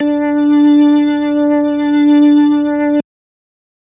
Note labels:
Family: organ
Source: electronic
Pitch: D4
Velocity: 100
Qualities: distorted

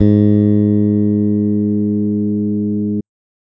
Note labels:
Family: bass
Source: electronic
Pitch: G#2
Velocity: 50

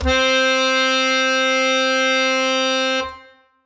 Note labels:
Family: reed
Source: acoustic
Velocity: 75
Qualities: bright

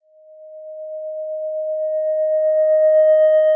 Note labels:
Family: guitar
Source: electronic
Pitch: D#5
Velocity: 75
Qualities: dark, long release

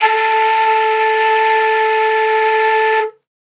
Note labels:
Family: flute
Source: acoustic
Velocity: 75

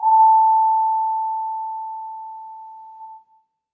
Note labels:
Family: mallet percussion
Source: acoustic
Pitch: A5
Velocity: 25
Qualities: reverb

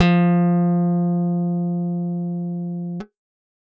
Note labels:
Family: guitar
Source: acoustic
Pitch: F3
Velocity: 100

